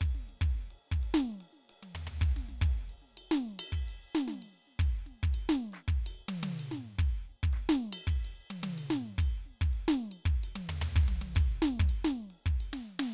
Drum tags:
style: Afro-Cuban rumba; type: beat; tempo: 110 BPM; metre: 4/4; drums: ride, ride bell, hi-hat pedal, percussion, snare, high tom, floor tom, kick

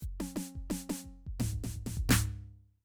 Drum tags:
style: New Orleans funk; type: fill; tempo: 84 BPM; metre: 4/4; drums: closed hi-hat, hi-hat pedal, snare, high tom, floor tom, kick

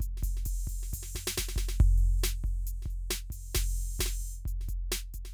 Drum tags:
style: rock; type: beat; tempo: 135 BPM; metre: 4/4; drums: crash, closed hi-hat, open hi-hat, hi-hat pedal, snare, kick

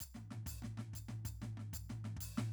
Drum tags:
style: Brazilian baião; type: fill; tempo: 95 BPM; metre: 4/4; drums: percussion, snare, floor tom, kick

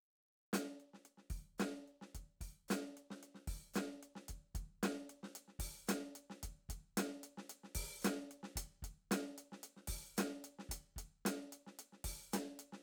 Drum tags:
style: funk; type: beat; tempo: 112 BPM; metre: 4/4; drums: closed hi-hat, open hi-hat, hi-hat pedal, snare, kick

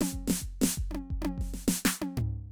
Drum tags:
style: rock; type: fill; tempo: 95 BPM; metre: 4/4; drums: snare, high tom, floor tom, kick

